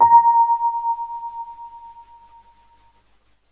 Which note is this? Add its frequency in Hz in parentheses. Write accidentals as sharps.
A#5 (932.3 Hz)